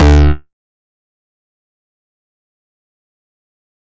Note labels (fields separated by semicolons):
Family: bass; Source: synthesizer; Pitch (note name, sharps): D2; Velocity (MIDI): 127; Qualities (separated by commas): fast decay, percussive